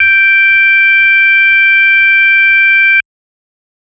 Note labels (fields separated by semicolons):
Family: organ; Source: electronic; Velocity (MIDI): 127; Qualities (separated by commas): bright